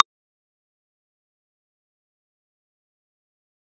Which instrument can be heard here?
electronic mallet percussion instrument